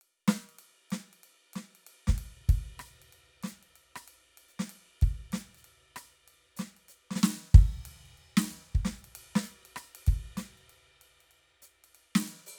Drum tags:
rock
beat
95 BPM
4/4
crash, ride, open hi-hat, hi-hat pedal, snare, cross-stick, kick

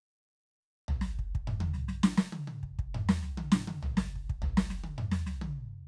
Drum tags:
pop
fill
142 BPM
4/4
snare, high tom, mid tom, floor tom, kick

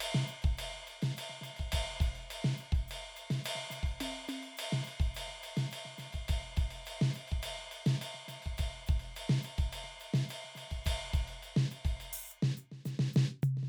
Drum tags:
Afro-Cuban
beat
105 BPM
4/4
ride, closed hi-hat, open hi-hat, hi-hat pedal, snare, high tom, floor tom, kick

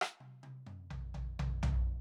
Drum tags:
indie rock
fill
63 BPM
4/4
cross-stick, high tom, mid tom, floor tom

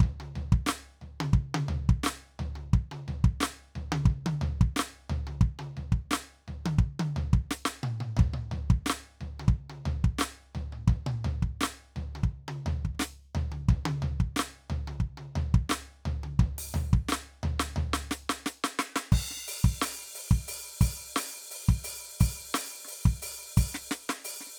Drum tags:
rock
beat
88 BPM
4/4
crash, closed hi-hat, open hi-hat, snare, high tom, mid tom, floor tom, kick

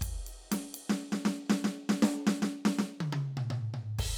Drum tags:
rock
beat
120 BPM
4/4
crash, ride, snare, high tom, mid tom, kick

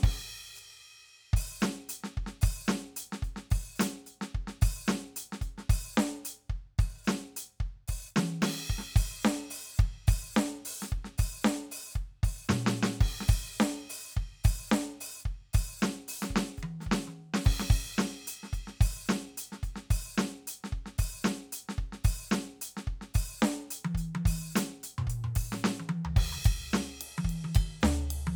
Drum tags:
swing
beat
110 BPM
4/4
crash, ride, ride bell, closed hi-hat, open hi-hat, hi-hat pedal, snare, high tom, mid tom, floor tom, kick

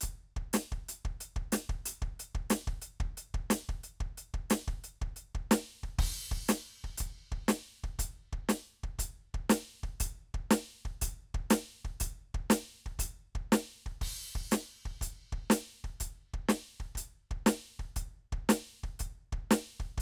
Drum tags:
rock
beat
120 BPM
4/4
crash, closed hi-hat, snare, kick

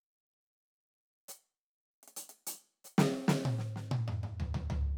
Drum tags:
rock
fill
95 BPM
4/4
closed hi-hat, hi-hat pedal, snare, high tom, mid tom, floor tom

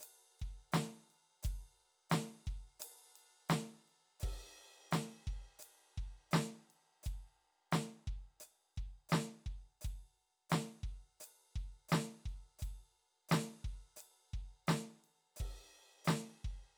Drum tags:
rock
beat
86 BPM
4/4
crash, ride, hi-hat pedal, snare, kick

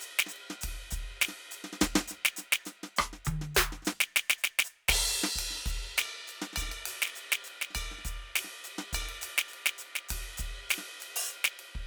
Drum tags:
Brazilian
beat
101 BPM
4/4
crash, ride, ride bell, open hi-hat, hi-hat pedal, snare, cross-stick, high tom, kick

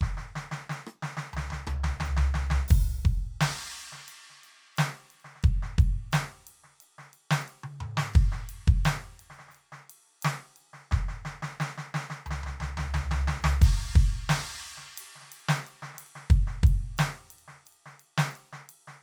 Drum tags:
rock
beat
88 BPM
4/4
crash, ride, open hi-hat, hi-hat pedal, snare, cross-stick, high tom, mid tom, floor tom, kick

